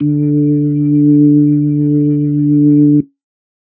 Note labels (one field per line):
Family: organ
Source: electronic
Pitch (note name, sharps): D3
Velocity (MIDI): 127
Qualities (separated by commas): dark